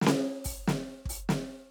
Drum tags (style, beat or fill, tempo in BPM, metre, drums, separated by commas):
half-time rock, fill, 140 BPM, 4/4, closed hi-hat, open hi-hat, hi-hat pedal, snare, kick